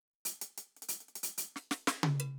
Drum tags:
rock, fill, 95 BPM, 4/4, closed hi-hat, percussion, snare, high tom

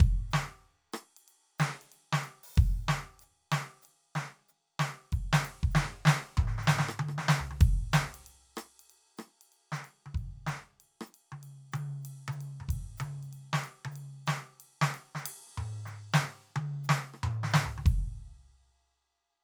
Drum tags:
rock, beat, 95 BPM, 4/4, ride, open hi-hat, hi-hat pedal, snare, cross-stick, high tom, mid tom, floor tom, kick

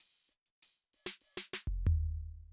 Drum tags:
funk, fill, 95 BPM, 4/4, closed hi-hat, open hi-hat, hi-hat pedal, snare, floor tom, kick

